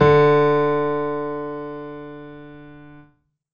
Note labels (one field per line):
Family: keyboard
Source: acoustic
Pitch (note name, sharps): D3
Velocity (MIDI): 100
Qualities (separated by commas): reverb